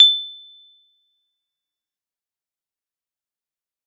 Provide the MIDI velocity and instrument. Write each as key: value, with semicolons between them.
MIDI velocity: 75; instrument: electronic keyboard